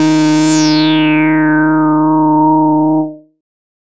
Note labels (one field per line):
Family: bass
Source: synthesizer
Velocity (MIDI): 75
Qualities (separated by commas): bright, distorted, non-linear envelope